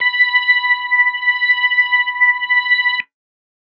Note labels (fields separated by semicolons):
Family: organ; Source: electronic; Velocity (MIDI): 127; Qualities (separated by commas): distorted